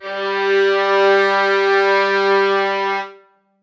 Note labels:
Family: string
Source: acoustic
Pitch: G3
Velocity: 50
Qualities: reverb

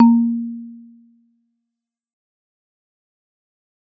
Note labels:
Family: mallet percussion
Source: acoustic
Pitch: A#3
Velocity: 50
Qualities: dark, fast decay

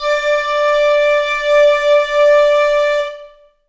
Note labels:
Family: flute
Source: acoustic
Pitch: D5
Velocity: 75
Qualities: reverb

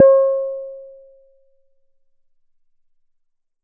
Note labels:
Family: bass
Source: synthesizer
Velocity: 100

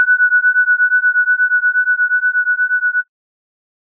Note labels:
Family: organ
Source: electronic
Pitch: F#6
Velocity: 75

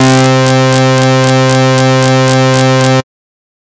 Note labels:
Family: bass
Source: synthesizer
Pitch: C3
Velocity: 127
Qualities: bright, distorted

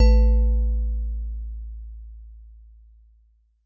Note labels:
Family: mallet percussion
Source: acoustic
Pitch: A1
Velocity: 75

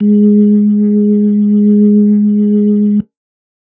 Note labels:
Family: organ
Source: electronic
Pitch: G#3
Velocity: 100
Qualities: dark

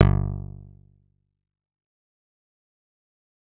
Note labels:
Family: bass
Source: synthesizer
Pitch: G1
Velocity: 75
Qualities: fast decay, percussive

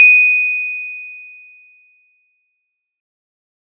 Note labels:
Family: mallet percussion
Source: acoustic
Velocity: 75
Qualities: bright

